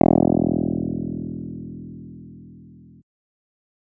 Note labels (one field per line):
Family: guitar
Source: electronic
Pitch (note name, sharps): E1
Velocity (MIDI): 50